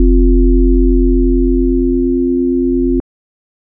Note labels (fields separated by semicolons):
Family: organ; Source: electronic; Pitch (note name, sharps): F1; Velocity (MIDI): 127